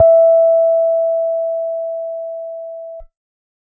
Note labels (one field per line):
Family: keyboard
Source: electronic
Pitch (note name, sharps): E5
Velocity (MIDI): 50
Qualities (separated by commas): dark